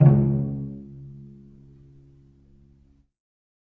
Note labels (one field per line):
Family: string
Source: acoustic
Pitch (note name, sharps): C#2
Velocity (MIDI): 127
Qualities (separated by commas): dark, reverb